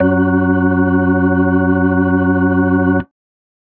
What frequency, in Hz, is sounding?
92.5 Hz